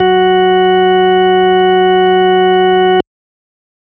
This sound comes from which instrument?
electronic organ